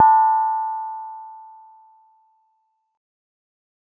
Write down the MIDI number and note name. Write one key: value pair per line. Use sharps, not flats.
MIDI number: 81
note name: A5